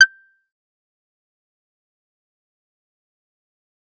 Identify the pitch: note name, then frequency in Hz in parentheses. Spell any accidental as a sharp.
G6 (1568 Hz)